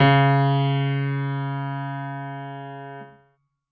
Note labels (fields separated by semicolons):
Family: keyboard; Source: acoustic; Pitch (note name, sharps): C#3; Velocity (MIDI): 75